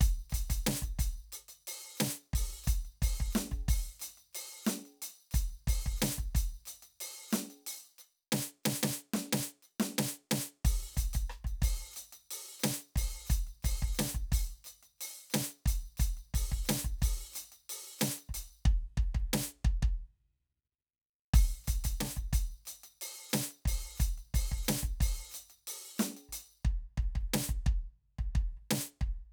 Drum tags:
hip-hop
beat
90 BPM
4/4
crash, ride, closed hi-hat, hi-hat pedal, percussion, snare, cross-stick, kick

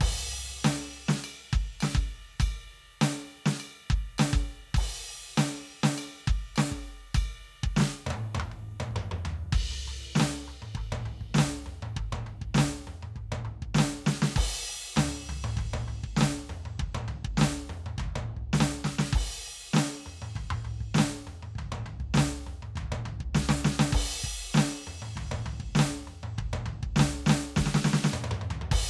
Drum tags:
rock
beat
100 BPM
4/4
crash, ride, ride bell, hi-hat pedal, snare, high tom, mid tom, floor tom, kick

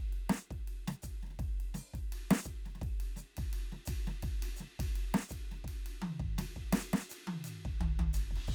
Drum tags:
New Orleans funk
beat
84 BPM
4/4
crash, ride, hi-hat pedal, snare, high tom, floor tom, kick

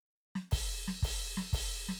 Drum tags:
rock
beat
120 BPM
4/4
crash, snare, kick

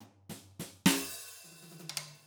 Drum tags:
soul
fill
105 BPM
4/4
open hi-hat, percussion, snare, high tom, floor tom

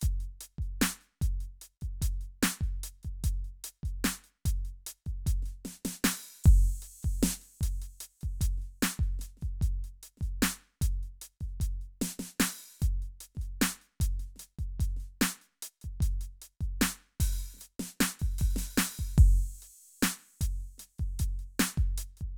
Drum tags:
hip-hop
beat
75 BPM
4/4
crash, closed hi-hat, open hi-hat, hi-hat pedal, snare, kick

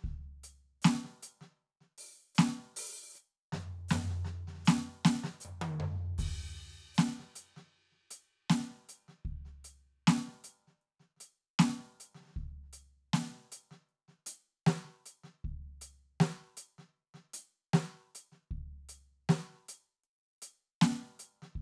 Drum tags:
country
beat
78 BPM
4/4
crash, closed hi-hat, open hi-hat, hi-hat pedal, snare, high tom, floor tom, kick

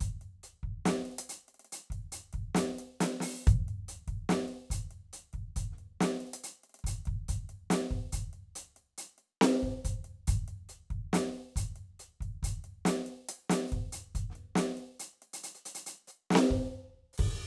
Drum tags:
hip-hop
beat
140 BPM
4/4
crash, closed hi-hat, open hi-hat, hi-hat pedal, snare, kick

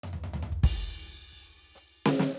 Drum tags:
hip-hop
fill
100 BPM
4/4
crash, hi-hat pedal, snare, mid tom, floor tom, kick

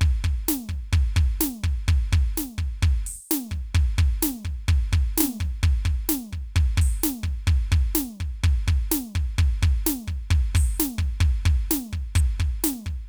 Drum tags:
rock
beat
128 BPM
4/4
closed hi-hat, open hi-hat, hi-hat pedal, snare, kick

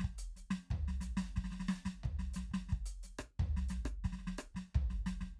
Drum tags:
samba
beat
89 BPM
4/4
closed hi-hat, hi-hat pedal, snare, cross-stick, floor tom, kick

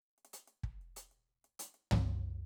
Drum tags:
rock
fill
95 BPM
4/4
closed hi-hat, floor tom, kick

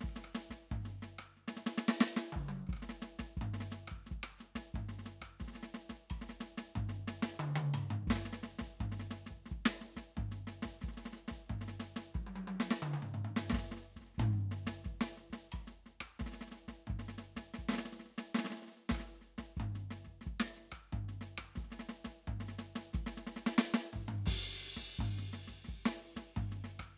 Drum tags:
samba
beat
89 BPM
4/4
ride, hi-hat pedal, snare, cross-stick, high tom, mid tom, floor tom, kick

